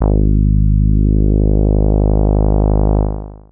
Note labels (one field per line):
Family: bass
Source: synthesizer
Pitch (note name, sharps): G#1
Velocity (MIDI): 75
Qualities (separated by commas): distorted, long release